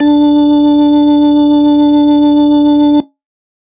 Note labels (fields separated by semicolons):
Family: organ; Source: electronic; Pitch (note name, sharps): D4; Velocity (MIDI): 75